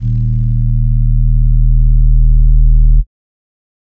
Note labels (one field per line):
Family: flute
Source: synthesizer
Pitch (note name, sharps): D#1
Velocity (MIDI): 50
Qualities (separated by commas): dark